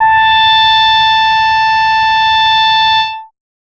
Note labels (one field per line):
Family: bass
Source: synthesizer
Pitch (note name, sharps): A5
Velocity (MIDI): 50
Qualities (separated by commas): bright, distorted